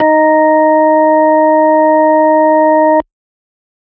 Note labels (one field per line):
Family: organ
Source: electronic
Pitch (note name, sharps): D#4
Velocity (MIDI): 25